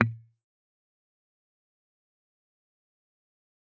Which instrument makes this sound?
electronic guitar